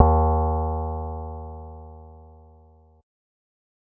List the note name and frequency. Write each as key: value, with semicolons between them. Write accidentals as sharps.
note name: D#2; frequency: 77.78 Hz